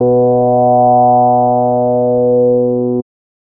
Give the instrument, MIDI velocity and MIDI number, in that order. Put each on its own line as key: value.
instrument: synthesizer bass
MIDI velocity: 75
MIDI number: 47